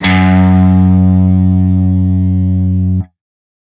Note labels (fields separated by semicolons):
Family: guitar; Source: electronic; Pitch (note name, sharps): F#2; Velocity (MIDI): 75; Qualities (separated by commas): bright, distorted